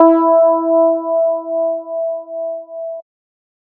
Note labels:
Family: bass; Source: synthesizer; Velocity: 50

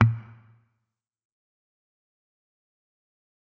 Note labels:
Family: guitar; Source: electronic; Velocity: 25; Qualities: distorted, fast decay, percussive

